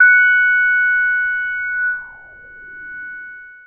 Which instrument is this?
synthesizer lead